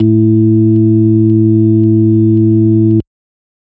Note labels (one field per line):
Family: organ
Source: electronic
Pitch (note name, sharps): A2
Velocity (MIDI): 127